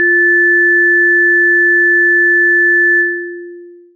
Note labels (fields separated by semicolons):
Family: synthesizer lead; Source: synthesizer; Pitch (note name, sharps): F4; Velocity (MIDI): 100; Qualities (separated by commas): long release